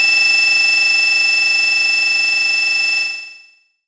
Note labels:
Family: bass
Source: synthesizer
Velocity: 127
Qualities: bright, distorted, long release

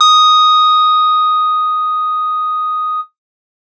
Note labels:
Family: guitar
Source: electronic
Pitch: D#6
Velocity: 100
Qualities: bright

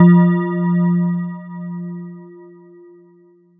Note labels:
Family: mallet percussion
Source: electronic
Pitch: F3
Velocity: 50

